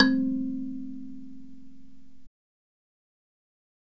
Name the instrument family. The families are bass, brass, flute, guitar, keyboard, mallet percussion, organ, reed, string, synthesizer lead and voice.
mallet percussion